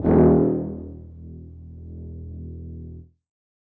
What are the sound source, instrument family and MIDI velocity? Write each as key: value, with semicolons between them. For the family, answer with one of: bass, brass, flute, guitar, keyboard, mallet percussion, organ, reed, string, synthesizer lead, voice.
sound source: acoustic; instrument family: brass; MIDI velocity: 25